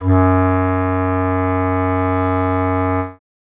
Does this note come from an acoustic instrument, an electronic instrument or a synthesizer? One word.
acoustic